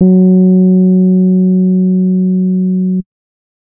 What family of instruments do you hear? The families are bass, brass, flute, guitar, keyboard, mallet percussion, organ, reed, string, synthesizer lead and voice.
keyboard